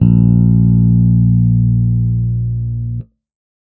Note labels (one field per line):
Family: bass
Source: electronic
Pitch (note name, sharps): A#1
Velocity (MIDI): 75